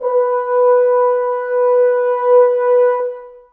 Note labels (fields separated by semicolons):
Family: brass; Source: acoustic; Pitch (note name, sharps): B4; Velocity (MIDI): 75; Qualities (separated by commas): reverb